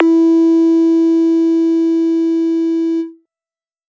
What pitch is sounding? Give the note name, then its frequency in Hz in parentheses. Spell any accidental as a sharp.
E4 (329.6 Hz)